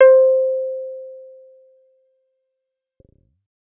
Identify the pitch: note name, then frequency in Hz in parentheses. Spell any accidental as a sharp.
C5 (523.3 Hz)